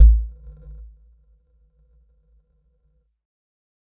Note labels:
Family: mallet percussion; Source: electronic; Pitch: A1; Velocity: 25; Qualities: dark, non-linear envelope, percussive

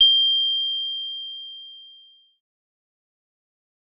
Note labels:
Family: bass; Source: synthesizer; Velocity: 127; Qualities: bright, distorted, fast decay

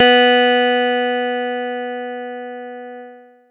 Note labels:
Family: keyboard; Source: electronic; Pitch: B3; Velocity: 25; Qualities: distorted

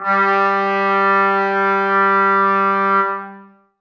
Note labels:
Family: brass; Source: acoustic; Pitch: G3; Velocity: 75; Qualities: long release, reverb

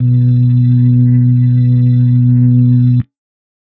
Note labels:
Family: organ; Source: electronic; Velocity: 127; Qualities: dark

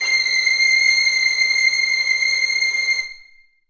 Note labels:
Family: string; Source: acoustic; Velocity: 100; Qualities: bright, reverb

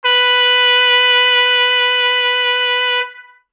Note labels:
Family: brass; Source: acoustic; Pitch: B4; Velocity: 100; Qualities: distorted

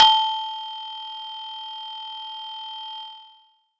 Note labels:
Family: mallet percussion; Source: acoustic; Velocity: 50; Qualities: distorted

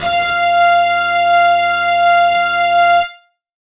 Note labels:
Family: guitar; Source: electronic; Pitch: F5; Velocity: 100; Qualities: distorted

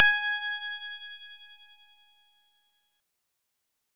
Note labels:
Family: synthesizer lead; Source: synthesizer; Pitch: G#5; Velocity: 75; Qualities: bright, distorted

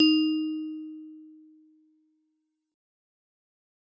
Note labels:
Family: mallet percussion; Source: acoustic; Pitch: D#4; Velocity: 100; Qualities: fast decay

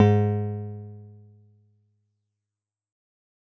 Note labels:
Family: guitar; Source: synthesizer; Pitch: G#2; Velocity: 75; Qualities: dark, fast decay

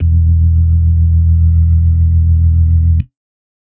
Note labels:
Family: organ; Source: electronic; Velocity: 50; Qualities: dark, reverb

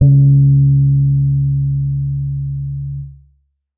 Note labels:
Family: keyboard; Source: electronic; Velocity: 25; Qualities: dark

